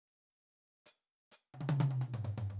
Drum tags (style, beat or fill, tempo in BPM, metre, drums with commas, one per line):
rock
fill
135 BPM
4/4
hi-hat pedal, high tom, mid tom